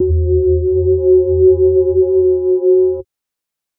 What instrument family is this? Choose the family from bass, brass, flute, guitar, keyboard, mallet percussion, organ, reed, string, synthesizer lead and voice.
mallet percussion